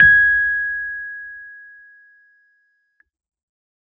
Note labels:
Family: keyboard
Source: electronic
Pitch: G#6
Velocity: 127

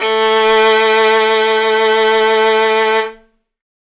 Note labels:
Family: string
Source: acoustic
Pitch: A3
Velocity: 75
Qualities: reverb

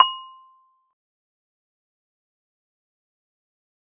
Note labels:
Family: mallet percussion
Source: acoustic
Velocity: 50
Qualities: fast decay, percussive

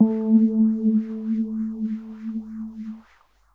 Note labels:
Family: keyboard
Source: electronic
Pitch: A3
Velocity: 25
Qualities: dark, non-linear envelope

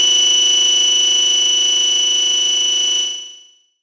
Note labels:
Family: bass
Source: synthesizer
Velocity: 127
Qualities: bright, distorted, long release

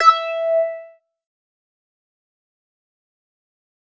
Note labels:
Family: bass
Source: synthesizer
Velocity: 50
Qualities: distorted, fast decay

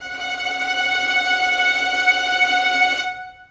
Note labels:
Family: string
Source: acoustic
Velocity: 50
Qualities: non-linear envelope, reverb

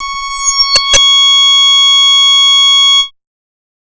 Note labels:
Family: bass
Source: synthesizer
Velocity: 127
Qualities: bright, distorted, multiphonic

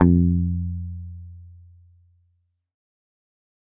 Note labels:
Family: guitar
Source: electronic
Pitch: F2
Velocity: 75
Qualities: fast decay

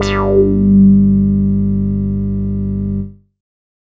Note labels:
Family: bass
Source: synthesizer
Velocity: 75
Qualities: distorted, non-linear envelope

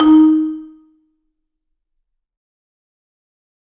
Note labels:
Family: mallet percussion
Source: acoustic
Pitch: D#4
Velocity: 100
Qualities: fast decay, reverb

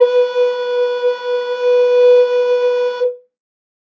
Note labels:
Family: flute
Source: acoustic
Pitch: B4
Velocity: 127

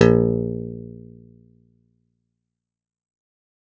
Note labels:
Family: guitar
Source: acoustic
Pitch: A#1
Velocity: 25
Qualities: fast decay, reverb

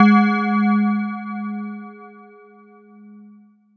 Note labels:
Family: mallet percussion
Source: electronic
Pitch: G#3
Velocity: 75

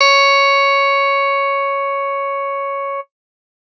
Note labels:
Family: guitar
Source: electronic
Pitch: C#5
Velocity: 127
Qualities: bright

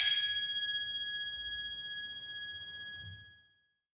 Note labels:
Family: mallet percussion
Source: acoustic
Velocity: 25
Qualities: reverb

